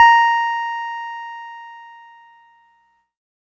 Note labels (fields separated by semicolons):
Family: keyboard; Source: electronic; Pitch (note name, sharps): A#5; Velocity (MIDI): 75; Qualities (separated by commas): distorted